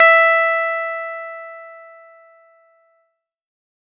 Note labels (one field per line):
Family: keyboard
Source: electronic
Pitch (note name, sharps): E5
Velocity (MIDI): 25